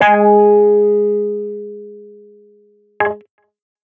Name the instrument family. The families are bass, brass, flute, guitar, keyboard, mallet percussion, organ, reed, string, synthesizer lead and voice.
guitar